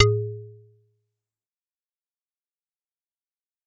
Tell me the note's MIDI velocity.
75